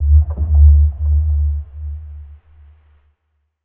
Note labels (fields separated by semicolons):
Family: synthesizer lead; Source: synthesizer; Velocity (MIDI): 75; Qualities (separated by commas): dark, non-linear envelope, reverb